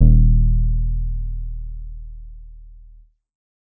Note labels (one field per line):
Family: bass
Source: synthesizer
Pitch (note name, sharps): D#1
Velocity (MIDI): 25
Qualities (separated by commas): dark